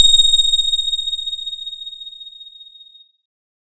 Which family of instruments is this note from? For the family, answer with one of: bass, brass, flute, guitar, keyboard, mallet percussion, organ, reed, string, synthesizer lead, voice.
keyboard